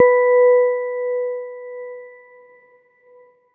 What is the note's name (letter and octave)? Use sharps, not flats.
B4